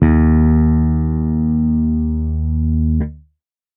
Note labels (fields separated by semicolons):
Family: bass; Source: electronic; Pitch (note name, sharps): D#2; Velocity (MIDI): 100